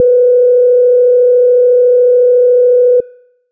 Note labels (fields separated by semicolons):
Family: bass; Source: synthesizer; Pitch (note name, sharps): B4; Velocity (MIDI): 100; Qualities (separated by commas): dark